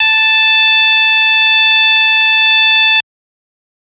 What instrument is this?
electronic organ